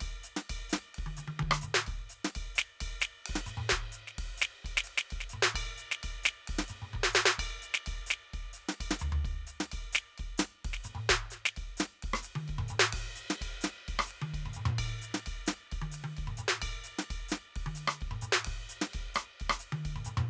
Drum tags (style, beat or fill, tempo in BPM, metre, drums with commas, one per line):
Dominican merengue
beat
130 BPM
4/4
ride, ride bell, hi-hat pedal, snare, cross-stick, high tom, mid tom, floor tom, kick